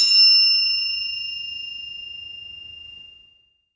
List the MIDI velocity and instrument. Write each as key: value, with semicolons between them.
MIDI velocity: 75; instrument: acoustic mallet percussion instrument